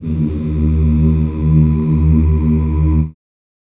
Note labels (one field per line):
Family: voice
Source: acoustic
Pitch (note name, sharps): D#2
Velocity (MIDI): 25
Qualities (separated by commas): dark, reverb